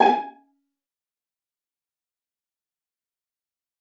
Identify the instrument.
acoustic string instrument